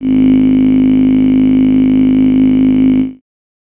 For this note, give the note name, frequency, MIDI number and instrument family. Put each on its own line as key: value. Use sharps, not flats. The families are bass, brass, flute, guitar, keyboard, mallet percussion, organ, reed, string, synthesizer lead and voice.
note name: G#1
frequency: 51.91 Hz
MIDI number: 32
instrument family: voice